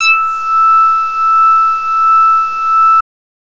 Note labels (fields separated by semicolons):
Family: bass; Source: synthesizer; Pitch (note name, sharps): E6; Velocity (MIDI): 127; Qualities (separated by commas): distorted